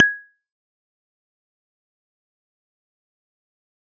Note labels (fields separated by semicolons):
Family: guitar; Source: electronic; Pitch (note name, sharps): G#6; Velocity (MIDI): 50; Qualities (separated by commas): fast decay, percussive